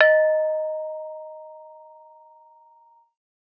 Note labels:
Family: mallet percussion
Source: acoustic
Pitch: D#5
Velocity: 75

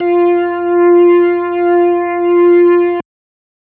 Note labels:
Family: organ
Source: electronic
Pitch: F4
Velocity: 127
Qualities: distorted

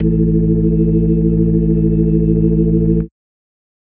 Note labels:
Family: organ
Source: electronic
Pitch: A1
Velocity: 25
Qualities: dark

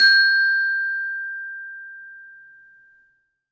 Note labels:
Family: mallet percussion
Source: acoustic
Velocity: 100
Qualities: bright, reverb

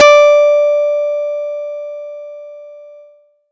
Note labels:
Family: guitar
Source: acoustic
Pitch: D5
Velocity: 75

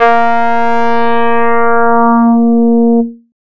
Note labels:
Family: bass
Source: synthesizer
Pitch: A#3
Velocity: 100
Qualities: distorted

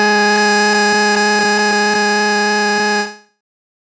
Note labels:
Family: bass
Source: synthesizer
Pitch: G#3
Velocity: 127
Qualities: bright, distorted, non-linear envelope

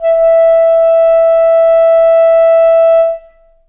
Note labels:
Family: reed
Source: acoustic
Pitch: E5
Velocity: 50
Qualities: long release, reverb

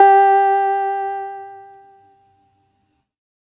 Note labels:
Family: keyboard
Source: electronic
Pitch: G4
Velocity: 100

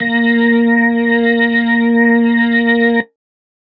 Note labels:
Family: keyboard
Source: electronic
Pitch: A#3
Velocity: 100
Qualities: distorted

